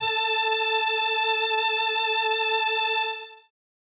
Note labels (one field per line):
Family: keyboard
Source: synthesizer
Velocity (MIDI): 25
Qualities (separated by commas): bright